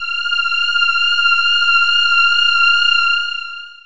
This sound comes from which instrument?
synthesizer voice